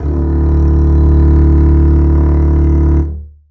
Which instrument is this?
acoustic string instrument